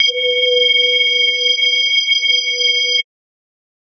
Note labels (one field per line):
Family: mallet percussion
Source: electronic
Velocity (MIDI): 75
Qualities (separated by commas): multiphonic, non-linear envelope